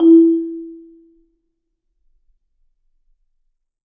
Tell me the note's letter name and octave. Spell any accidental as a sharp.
E4